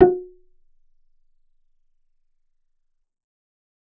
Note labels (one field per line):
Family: bass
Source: synthesizer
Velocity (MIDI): 25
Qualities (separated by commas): percussive, reverb